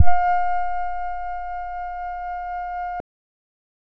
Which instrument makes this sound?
synthesizer bass